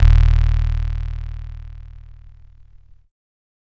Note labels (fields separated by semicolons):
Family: keyboard; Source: electronic; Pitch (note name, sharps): D#1; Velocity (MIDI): 50; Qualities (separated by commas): bright, distorted